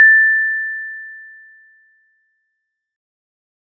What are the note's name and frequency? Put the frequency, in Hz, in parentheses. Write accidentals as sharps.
A6 (1760 Hz)